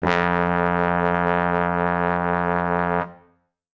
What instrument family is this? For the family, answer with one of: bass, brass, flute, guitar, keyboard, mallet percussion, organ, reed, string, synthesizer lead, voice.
brass